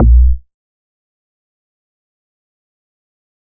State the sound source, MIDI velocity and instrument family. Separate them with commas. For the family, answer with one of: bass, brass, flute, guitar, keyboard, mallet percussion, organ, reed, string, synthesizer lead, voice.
synthesizer, 25, bass